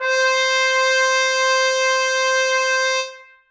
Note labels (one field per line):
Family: brass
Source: acoustic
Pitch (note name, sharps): C5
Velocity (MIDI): 127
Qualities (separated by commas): bright, reverb